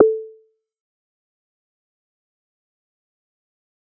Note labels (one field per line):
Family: bass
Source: synthesizer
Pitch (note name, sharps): A4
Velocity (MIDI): 100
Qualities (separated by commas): dark, fast decay, percussive